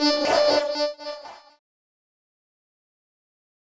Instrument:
electronic keyboard